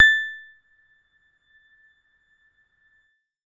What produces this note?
electronic keyboard